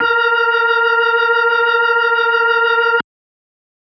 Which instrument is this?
electronic organ